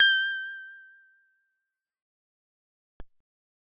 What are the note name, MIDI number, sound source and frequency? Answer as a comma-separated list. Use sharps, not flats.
G6, 91, synthesizer, 1568 Hz